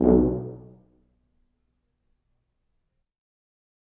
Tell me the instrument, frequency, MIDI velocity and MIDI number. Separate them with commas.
acoustic brass instrument, 61.74 Hz, 75, 35